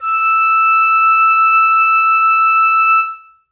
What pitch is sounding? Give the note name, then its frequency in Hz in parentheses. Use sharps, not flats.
E6 (1319 Hz)